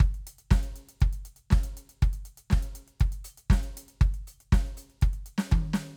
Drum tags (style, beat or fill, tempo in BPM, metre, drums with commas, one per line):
disco
beat
120 BPM
4/4
closed hi-hat, snare, high tom, kick